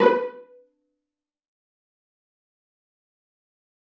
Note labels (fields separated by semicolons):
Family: string; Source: acoustic; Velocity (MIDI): 127; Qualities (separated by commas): fast decay, percussive, reverb